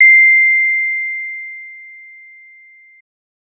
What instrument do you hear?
synthesizer bass